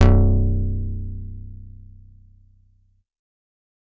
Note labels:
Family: bass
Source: synthesizer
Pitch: B0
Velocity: 75

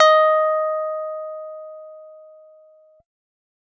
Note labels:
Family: guitar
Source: electronic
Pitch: D#5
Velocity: 100

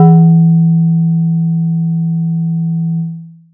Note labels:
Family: mallet percussion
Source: acoustic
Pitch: E3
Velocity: 100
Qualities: long release

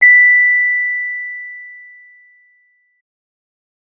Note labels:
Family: keyboard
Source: electronic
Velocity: 75

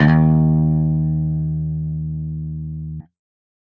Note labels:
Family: guitar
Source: electronic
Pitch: D#2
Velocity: 127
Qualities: distorted

